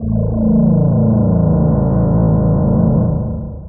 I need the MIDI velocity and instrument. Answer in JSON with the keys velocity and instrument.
{"velocity": 100, "instrument": "synthesizer voice"}